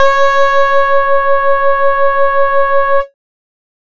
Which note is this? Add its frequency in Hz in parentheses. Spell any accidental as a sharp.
C#5 (554.4 Hz)